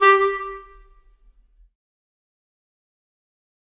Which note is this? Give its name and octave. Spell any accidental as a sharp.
G4